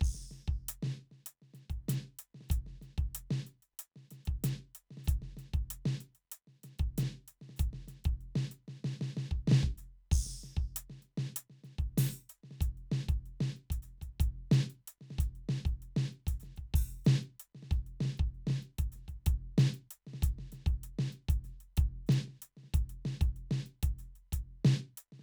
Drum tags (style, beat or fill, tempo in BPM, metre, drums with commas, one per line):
funk
beat
95 BPM
4/4
crash, closed hi-hat, open hi-hat, hi-hat pedal, snare, kick